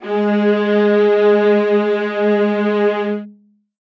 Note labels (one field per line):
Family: string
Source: acoustic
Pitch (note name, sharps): G#3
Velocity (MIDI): 100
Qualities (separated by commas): reverb